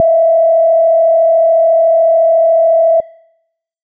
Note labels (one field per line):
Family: bass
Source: synthesizer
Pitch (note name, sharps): E5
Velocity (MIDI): 75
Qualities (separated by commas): dark